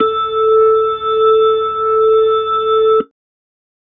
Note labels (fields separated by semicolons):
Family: keyboard; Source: electronic; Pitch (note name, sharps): A4; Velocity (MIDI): 127